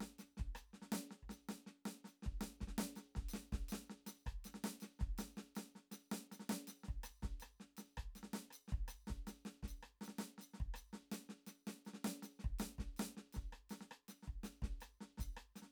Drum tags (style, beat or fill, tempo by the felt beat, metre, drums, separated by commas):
Venezuelan merengue, beat, 324 eighth notes per minute, 5/8, hi-hat pedal, snare, cross-stick, kick